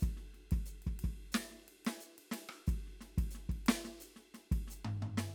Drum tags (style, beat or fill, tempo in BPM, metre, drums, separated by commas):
folk rock, beat, 90 BPM, 4/4, ride, hi-hat pedal, snare, cross-stick, floor tom, kick